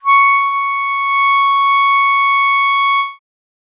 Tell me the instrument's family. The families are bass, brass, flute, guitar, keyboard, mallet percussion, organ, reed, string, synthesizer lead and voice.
reed